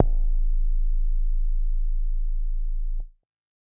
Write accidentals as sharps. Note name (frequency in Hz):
A0 (27.5 Hz)